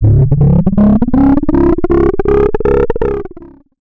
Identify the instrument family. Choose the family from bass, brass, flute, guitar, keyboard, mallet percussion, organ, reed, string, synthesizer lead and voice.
bass